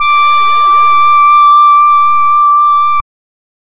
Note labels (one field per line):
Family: reed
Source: synthesizer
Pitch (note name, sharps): D6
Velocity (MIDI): 50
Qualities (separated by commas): distorted, non-linear envelope